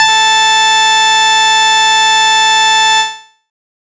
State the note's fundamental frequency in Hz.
880 Hz